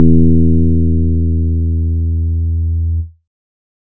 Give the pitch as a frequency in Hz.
82.41 Hz